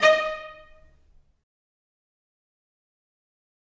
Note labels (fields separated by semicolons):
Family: string; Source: acoustic; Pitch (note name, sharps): D#5; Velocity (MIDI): 100; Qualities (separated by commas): fast decay, percussive, reverb